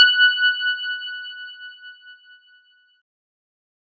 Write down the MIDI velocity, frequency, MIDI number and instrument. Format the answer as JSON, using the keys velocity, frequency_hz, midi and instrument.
{"velocity": 50, "frequency_hz": 1480, "midi": 90, "instrument": "electronic keyboard"}